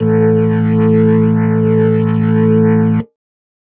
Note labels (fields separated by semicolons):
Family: keyboard; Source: electronic; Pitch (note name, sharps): A1; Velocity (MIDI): 100; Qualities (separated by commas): distorted